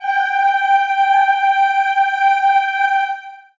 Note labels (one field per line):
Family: voice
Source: acoustic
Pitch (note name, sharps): G5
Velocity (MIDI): 75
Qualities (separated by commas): reverb